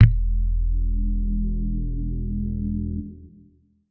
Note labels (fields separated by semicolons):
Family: guitar; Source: electronic; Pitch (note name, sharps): E1; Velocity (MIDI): 75; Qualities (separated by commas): distorted